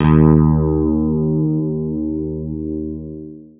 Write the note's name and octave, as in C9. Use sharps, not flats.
D#2